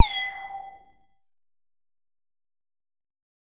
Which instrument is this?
synthesizer bass